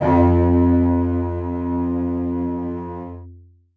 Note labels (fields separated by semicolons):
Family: string; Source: acoustic; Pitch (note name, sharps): F2; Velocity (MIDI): 127; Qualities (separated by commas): reverb